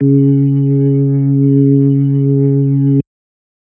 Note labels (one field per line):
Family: organ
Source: electronic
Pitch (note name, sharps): C#3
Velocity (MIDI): 25